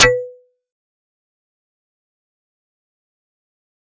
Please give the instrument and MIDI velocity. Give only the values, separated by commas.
acoustic mallet percussion instrument, 127